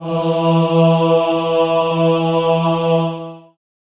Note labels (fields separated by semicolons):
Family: voice; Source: acoustic; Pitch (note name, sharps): E3; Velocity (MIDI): 100; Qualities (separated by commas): long release, reverb